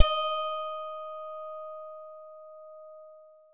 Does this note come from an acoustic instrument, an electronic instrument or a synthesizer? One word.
synthesizer